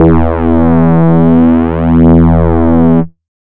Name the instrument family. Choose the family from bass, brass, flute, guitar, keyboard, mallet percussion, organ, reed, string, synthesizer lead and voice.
bass